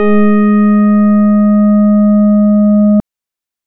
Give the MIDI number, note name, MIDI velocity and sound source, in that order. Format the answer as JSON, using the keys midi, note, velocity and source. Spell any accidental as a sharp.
{"midi": 56, "note": "G#3", "velocity": 100, "source": "electronic"}